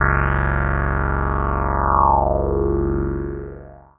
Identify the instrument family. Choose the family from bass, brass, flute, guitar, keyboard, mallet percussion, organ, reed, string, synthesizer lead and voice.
synthesizer lead